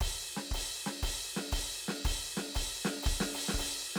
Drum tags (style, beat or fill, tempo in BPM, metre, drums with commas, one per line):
rock
beat
120 BPM
4/4
crash, snare, kick